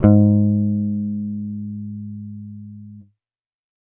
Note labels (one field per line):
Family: bass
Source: electronic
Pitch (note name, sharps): G#2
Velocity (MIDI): 50